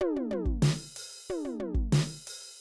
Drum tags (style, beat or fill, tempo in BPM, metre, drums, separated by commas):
funk rock, fill, 92 BPM, 4/4, open hi-hat, snare, high tom, floor tom, kick